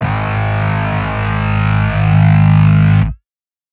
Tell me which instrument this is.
electronic guitar